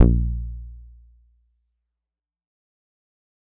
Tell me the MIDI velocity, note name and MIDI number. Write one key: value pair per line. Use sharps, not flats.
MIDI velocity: 50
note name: A#1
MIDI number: 34